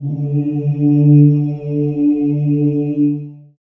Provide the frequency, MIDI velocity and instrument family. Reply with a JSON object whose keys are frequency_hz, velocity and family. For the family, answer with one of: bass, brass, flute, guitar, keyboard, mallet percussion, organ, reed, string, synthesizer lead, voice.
{"frequency_hz": 146.8, "velocity": 100, "family": "voice"}